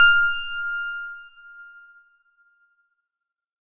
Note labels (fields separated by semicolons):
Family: organ; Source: electronic; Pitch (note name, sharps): F6; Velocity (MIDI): 100; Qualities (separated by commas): bright